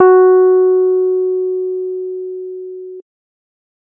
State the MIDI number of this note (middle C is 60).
66